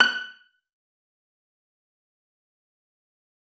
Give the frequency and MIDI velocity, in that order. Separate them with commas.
1480 Hz, 127